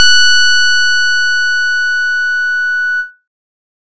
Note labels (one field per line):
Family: keyboard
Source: electronic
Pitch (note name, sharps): F#6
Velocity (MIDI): 127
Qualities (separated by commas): bright